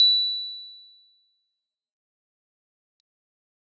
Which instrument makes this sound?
acoustic keyboard